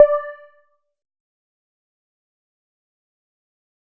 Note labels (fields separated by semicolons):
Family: bass; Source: synthesizer; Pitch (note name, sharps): D5; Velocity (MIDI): 127; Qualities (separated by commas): dark, fast decay, percussive